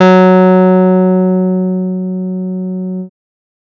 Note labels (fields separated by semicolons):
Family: bass; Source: synthesizer; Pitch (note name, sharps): F#3; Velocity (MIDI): 50; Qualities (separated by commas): distorted